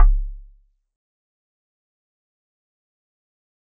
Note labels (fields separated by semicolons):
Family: mallet percussion; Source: acoustic; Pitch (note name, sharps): C#1; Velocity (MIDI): 25; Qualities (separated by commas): fast decay, percussive